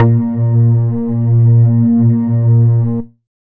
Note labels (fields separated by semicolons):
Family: bass; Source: synthesizer; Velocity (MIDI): 127